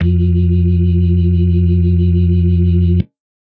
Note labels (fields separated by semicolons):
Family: organ; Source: electronic; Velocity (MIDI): 50; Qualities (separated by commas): dark